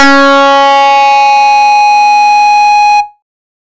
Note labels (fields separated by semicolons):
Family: bass; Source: synthesizer; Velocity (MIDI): 100; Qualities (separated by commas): bright, distorted